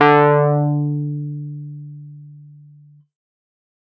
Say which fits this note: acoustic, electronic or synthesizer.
electronic